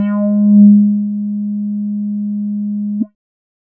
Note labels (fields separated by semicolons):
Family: bass; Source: synthesizer; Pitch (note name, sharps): G#3; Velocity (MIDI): 50; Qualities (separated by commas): dark, distorted